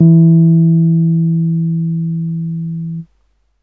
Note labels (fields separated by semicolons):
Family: keyboard; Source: electronic; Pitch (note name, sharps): E3; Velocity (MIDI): 50; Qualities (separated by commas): dark